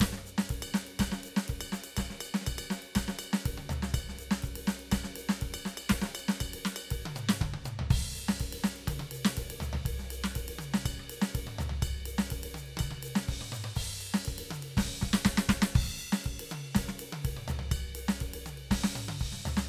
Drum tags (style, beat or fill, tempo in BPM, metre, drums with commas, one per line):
Latin
beat
122 BPM
4/4
crash, ride, ride bell, hi-hat pedal, snare, cross-stick, high tom, mid tom, floor tom, kick